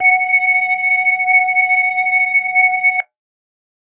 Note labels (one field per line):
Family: organ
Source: electronic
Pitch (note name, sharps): F#5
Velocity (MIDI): 127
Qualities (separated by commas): distorted